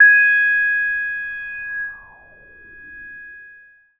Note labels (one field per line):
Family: synthesizer lead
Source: synthesizer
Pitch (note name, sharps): G#6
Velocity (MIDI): 127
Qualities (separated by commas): long release